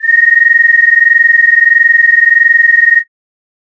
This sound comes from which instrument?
synthesizer flute